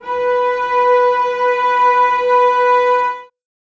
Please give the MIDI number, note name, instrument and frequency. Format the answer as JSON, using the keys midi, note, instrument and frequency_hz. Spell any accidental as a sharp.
{"midi": 71, "note": "B4", "instrument": "acoustic string instrument", "frequency_hz": 493.9}